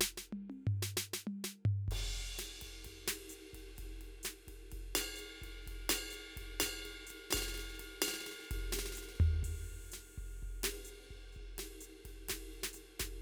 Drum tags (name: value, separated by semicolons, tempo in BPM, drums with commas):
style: bossa nova; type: beat; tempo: 127 BPM; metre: 4/4; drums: crash, ride, ride bell, open hi-hat, hi-hat pedal, snare, high tom, mid tom, floor tom, kick